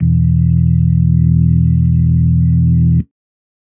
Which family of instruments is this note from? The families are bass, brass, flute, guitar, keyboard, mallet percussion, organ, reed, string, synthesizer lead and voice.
organ